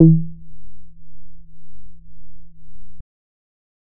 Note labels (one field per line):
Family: bass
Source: synthesizer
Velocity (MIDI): 50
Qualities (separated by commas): dark